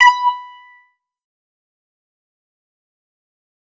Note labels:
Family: bass; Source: synthesizer; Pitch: B5; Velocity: 100; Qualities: distorted, fast decay, percussive

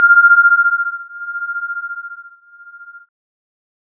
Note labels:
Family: keyboard; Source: electronic; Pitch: F6; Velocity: 25; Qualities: multiphonic

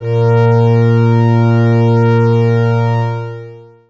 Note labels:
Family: organ; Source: electronic; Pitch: A#2; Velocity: 127; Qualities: distorted, long release

